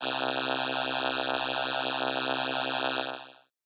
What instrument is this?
synthesizer keyboard